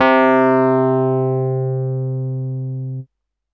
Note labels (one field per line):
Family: keyboard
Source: electronic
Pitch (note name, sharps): C3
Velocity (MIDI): 127